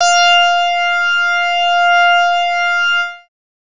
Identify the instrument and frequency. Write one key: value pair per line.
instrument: synthesizer bass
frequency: 698.5 Hz